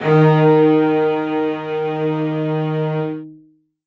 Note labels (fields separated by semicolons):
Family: string; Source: acoustic; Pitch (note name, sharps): D#3; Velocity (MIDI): 127; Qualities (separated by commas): reverb